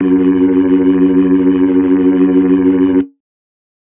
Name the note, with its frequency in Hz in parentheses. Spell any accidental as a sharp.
F#2 (92.5 Hz)